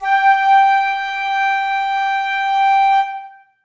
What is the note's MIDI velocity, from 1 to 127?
100